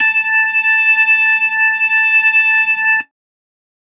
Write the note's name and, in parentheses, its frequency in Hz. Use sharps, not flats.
A5 (880 Hz)